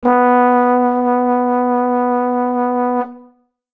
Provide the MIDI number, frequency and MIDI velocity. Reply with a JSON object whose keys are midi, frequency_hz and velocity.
{"midi": 59, "frequency_hz": 246.9, "velocity": 75}